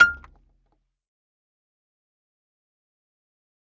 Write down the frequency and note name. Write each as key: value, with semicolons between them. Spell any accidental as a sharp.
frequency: 1397 Hz; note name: F6